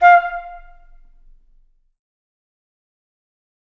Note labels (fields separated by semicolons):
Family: flute; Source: acoustic; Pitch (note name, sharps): F5; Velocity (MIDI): 127; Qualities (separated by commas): fast decay, percussive, reverb